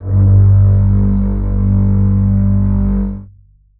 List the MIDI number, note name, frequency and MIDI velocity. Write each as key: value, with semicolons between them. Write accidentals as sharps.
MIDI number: 31; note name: G1; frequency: 49 Hz; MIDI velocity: 25